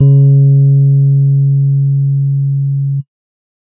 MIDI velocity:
75